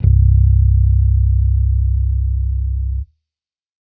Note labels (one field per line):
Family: bass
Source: electronic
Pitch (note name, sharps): C1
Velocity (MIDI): 25